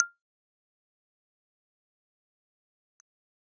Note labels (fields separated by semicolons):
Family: keyboard; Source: electronic; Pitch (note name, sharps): F6; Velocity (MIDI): 25; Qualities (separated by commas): fast decay, percussive